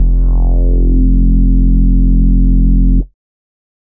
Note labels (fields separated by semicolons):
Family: bass; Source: synthesizer; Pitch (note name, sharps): F1; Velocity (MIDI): 75; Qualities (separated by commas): dark, distorted